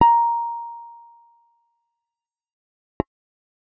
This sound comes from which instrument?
synthesizer bass